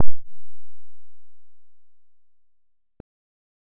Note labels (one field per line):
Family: bass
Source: synthesizer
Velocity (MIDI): 25